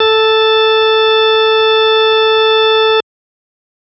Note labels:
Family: organ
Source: electronic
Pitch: A4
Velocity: 127

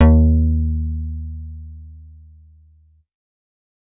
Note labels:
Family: bass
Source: synthesizer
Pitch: D#2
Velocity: 100

